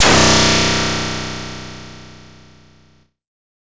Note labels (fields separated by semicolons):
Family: bass; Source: synthesizer; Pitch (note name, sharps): B0; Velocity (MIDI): 127; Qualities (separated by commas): bright, distorted